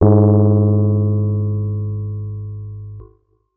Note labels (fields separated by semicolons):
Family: keyboard; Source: electronic; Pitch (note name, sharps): G#2; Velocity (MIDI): 25; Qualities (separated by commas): distorted